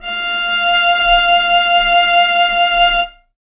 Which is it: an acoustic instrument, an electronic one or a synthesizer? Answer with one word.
acoustic